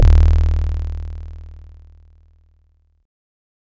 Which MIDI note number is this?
27